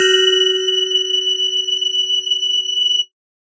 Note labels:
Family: mallet percussion; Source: electronic; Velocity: 50

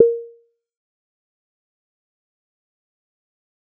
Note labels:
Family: bass; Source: synthesizer; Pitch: A#4; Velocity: 50; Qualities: dark, fast decay, percussive

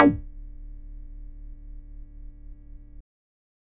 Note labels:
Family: bass; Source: synthesizer; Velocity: 25; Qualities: distorted

